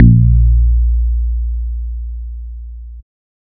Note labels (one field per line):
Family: bass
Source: synthesizer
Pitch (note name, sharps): A#1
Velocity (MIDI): 100